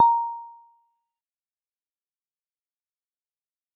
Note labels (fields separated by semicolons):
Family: mallet percussion; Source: acoustic; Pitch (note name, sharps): A#5; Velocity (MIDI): 50; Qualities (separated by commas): fast decay, percussive